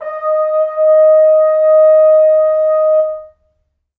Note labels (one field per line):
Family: brass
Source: acoustic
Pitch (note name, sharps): D#5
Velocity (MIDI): 50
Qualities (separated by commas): reverb